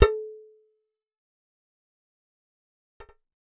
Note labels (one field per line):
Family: bass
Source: synthesizer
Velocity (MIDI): 75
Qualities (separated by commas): fast decay, percussive